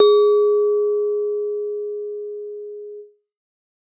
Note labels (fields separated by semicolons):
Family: mallet percussion; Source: acoustic; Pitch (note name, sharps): G#4; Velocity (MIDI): 127